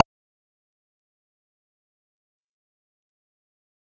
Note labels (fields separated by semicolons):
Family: bass; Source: synthesizer; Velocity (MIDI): 127; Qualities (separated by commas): percussive